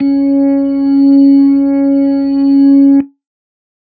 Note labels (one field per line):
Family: organ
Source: electronic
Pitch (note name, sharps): C#4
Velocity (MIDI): 25